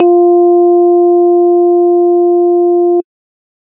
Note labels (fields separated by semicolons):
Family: organ; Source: electronic; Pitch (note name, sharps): F4; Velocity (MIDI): 50